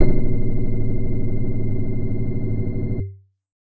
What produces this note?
electronic keyboard